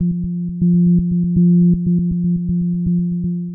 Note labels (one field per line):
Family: synthesizer lead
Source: synthesizer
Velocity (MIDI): 127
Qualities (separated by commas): dark, long release, tempo-synced